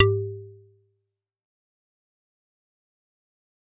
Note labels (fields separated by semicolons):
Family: mallet percussion; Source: acoustic; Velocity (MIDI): 100; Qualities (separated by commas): fast decay, percussive